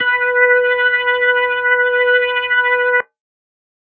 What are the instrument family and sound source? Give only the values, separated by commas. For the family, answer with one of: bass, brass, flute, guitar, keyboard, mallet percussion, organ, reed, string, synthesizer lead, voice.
organ, electronic